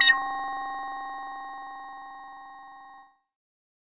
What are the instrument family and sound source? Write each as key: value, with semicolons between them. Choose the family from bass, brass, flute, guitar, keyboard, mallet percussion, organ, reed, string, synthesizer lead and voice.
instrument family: bass; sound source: synthesizer